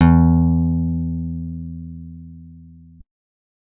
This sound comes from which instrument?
acoustic guitar